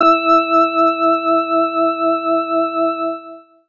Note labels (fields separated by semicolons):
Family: organ; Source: electronic; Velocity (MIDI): 25; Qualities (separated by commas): distorted